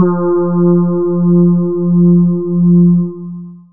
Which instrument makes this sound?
synthesizer voice